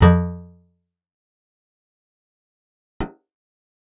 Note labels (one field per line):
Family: guitar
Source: acoustic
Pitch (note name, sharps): F2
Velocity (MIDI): 25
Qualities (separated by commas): fast decay, percussive, reverb